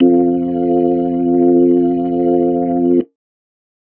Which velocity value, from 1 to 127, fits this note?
75